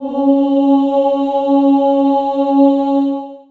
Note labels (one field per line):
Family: voice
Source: acoustic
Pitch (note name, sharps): C#4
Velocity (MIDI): 25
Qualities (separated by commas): dark, long release, reverb